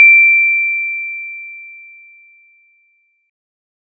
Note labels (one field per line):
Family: mallet percussion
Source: acoustic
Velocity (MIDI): 25